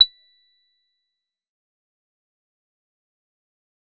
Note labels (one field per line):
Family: bass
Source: synthesizer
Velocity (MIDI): 50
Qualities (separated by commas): distorted, fast decay, percussive